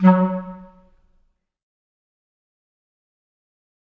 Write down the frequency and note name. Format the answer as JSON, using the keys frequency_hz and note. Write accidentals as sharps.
{"frequency_hz": 185, "note": "F#3"}